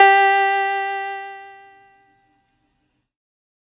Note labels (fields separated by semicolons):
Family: keyboard; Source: electronic; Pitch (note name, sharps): G4; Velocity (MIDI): 75; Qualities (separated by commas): distorted